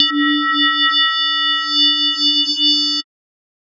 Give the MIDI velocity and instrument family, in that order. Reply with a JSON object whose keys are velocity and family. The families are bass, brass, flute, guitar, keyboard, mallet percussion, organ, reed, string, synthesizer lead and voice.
{"velocity": 100, "family": "mallet percussion"}